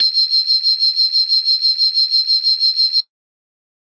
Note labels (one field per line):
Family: organ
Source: electronic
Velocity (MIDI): 25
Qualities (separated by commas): bright